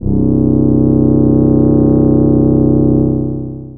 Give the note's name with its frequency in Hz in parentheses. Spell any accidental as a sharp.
C1 (32.7 Hz)